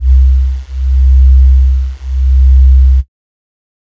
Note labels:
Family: flute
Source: synthesizer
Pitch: C2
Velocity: 25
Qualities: dark

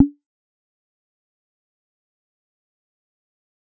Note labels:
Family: bass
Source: synthesizer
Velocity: 100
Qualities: fast decay, percussive

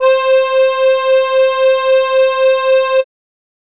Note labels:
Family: keyboard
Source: acoustic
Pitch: C5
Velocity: 50

